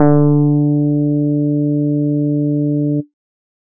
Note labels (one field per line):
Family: bass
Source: synthesizer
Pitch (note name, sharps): D3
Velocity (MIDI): 100